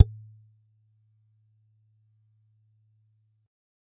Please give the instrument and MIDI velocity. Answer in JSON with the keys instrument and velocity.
{"instrument": "acoustic guitar", "velocity": 25}